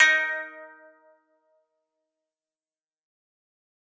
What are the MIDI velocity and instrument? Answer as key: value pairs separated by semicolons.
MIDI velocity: 100; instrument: acoustic guitar